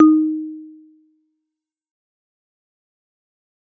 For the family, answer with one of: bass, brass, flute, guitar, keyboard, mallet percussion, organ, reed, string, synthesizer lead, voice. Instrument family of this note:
mallet percussion